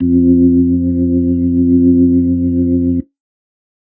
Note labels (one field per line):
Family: organ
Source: electronic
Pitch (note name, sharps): F2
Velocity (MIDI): 75